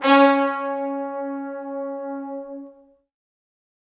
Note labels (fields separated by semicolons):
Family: brass; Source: acoustic; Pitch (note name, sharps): C#4; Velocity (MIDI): 25; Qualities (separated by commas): bright, reverb